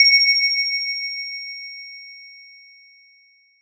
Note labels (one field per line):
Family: mallet percussion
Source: acoustic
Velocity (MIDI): 127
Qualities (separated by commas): bright, multiphonic